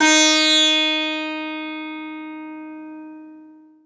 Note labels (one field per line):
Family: guitar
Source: acoustic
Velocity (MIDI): 127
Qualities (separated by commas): bright, long release, multiphonic, reverb